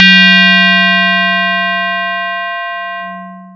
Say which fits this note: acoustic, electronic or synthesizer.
acoustic